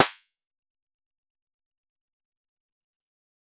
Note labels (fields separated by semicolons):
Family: guitar; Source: synthesizer; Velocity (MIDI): 50; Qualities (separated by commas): fast decay, percussive